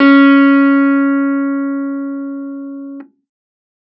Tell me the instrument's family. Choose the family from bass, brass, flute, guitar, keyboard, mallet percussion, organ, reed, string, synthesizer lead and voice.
keyboard